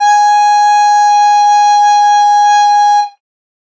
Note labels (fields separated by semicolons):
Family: flute; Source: acoustic; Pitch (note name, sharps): G#5; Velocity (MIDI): 127